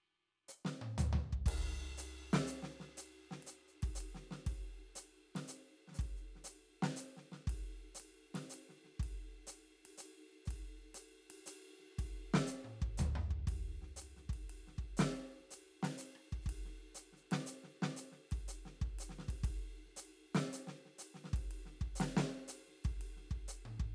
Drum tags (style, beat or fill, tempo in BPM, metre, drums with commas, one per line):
jazz
beat
120 BPM
3/4
crash, ride, hi-hat pedal, snare, cross-stick, high tom, mid tom, floor tom, kick